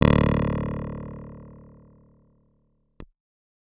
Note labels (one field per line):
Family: keyboard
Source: electronic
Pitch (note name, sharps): D1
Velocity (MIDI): 127